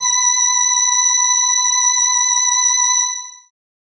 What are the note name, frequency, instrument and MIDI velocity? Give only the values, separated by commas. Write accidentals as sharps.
B5, 987.8 Hz, synthesizer keyboard, 25